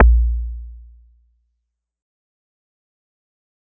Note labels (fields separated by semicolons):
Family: mallet percussion; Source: acoustic; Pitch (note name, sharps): A#1; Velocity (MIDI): 100; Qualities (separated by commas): fast decay